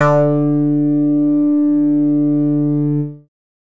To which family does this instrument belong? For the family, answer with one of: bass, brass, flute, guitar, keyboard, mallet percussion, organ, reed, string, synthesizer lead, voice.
bass